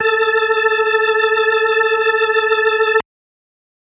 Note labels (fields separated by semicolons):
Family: organ; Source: electronic; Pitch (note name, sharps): A4; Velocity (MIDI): 127